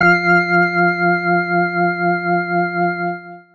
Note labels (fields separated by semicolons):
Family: organ; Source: electronic; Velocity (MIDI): 50; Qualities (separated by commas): distorted